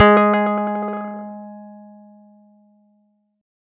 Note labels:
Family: guitar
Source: electronic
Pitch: G#3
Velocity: 100

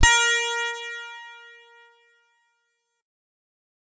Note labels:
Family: guitar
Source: electronic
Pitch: A#4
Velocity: 127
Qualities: bright

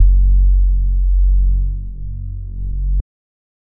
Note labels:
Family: bass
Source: synthesizer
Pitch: F#1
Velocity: 25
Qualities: dark

